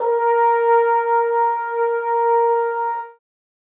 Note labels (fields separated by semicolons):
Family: brass; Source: acoustic; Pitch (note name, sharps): A#4; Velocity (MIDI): 50; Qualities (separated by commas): reverb